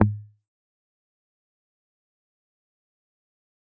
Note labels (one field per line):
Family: guitar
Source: electronic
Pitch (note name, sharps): G#2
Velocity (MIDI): 25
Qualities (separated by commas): fast decay, percussive